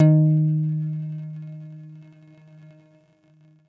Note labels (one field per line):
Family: guitar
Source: electronic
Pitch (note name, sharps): D#3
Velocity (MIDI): 127